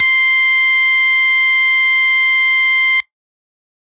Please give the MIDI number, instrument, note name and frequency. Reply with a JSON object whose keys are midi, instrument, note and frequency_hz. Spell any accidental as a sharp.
{"midi": 84, "instrument": "electronic organ", "note": "C6", "frequency_hz": 1047}